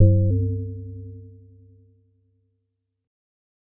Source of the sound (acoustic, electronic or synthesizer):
synthesizer